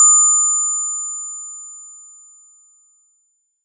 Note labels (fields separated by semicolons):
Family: mallet percussion; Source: acoustic; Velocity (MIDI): 100; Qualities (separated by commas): bright